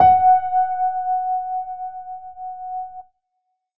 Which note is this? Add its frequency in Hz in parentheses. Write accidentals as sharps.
F#5 (740 Hz)